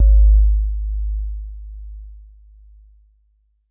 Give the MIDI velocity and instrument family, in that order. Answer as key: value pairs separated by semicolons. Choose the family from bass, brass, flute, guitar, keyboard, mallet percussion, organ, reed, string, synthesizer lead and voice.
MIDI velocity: 50; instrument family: keyboard